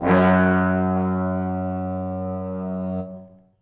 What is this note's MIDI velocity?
25